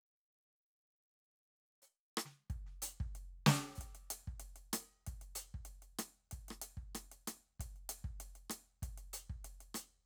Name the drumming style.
Brazilian baião